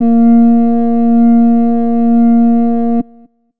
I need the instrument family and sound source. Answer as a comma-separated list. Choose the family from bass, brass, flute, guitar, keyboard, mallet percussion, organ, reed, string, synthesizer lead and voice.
flute, acoustic